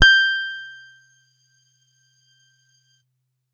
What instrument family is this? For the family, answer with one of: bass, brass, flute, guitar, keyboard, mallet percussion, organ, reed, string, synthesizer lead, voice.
guitar